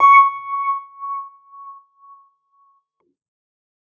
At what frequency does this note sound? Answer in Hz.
1109 Hz